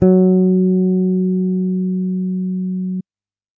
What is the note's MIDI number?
54